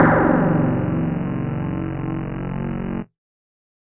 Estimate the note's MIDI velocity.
127